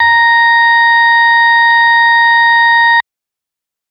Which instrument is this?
electronic organ